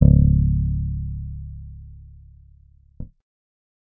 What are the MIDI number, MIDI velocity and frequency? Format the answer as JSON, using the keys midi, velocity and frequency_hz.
{"midi": 25, "velocity": 75, "frequency_hz": 34.65}